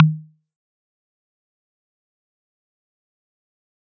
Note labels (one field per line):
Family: mallet percussion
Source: acoustic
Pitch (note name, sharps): D#3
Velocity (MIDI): 100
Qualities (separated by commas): fast decay, percussive